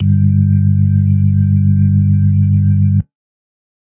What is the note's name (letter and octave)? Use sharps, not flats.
G1